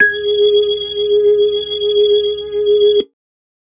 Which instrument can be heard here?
electronic organ